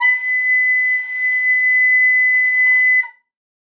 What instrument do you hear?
acoustic flute